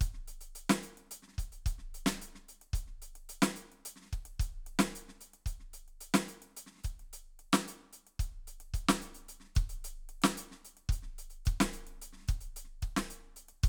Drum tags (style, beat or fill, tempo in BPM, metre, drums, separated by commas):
prog rock, beat, 110 BPM, 5/4, closed hi-hat, snare, kick